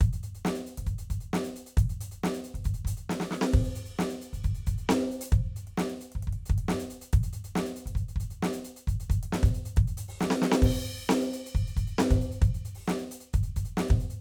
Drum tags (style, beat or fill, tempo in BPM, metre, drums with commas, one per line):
rock
beat
135 BPM
4/4
crash, closed hi-hat, open hi-hat, hi-hat pedal, snare, kick